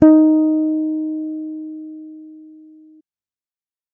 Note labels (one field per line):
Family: bass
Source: electronic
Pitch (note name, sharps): D#4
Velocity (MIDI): 100